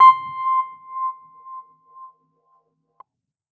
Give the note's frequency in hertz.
1047 Hz